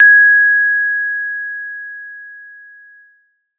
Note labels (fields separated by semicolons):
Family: mallet percussion; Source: acoustic; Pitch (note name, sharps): G#6; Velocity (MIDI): 127